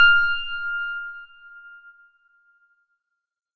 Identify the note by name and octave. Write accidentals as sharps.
F6